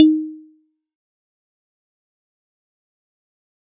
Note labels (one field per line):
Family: mallet percussion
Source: acoustic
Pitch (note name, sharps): D#4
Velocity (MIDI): 75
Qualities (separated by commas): fast decay, percussive